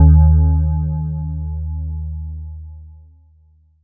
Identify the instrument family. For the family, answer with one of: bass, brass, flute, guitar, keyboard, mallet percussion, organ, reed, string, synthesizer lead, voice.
mallet percussion